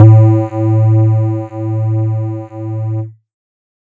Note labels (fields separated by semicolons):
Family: synthesizer lead; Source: synthesizer; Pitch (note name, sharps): A2; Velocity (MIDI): 127; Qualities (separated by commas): distorted